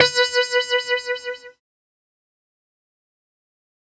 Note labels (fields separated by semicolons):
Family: keyboard; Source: synthesizer; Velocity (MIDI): 25; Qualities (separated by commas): distorted, fast decay